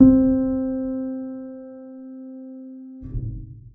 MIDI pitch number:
60